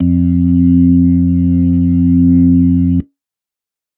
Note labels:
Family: organ; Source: electronic; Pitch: F2; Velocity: 75; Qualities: dark

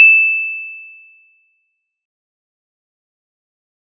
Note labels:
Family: mallet percussion; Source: acoustic; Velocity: 50; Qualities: bright, fast decay

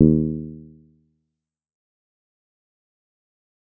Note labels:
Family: bass; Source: synthesizer; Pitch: D#2; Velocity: 100; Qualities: dark, fast decay, percussive

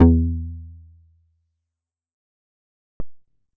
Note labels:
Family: bass; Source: synthesizer; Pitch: E2; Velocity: 100; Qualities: fast decay

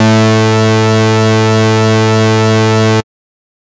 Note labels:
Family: bass; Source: synthesizer; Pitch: A2; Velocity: 25; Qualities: bright, distorted

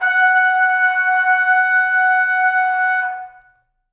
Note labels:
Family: brass; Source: acoustic; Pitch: F#5; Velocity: 50; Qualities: reverb

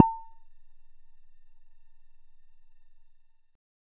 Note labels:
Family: bass; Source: synthesizer; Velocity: 25

